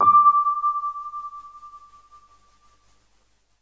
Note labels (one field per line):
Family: keyboard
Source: electronic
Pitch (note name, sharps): D6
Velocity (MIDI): 50